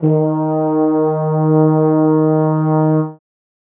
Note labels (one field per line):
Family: brass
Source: acoustic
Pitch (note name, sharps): D#3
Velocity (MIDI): 25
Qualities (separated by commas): reverb